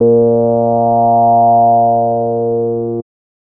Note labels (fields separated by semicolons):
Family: bass; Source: synthesizer; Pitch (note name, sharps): A#2; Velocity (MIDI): 50; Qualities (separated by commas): distorted